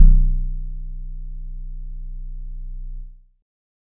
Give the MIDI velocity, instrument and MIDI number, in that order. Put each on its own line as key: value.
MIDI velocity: 50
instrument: synthesizer guitar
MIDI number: 23